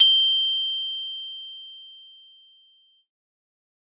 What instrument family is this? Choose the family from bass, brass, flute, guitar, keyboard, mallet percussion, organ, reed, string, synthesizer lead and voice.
mallet percussion